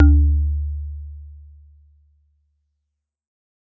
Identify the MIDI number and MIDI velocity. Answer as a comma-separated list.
38, 100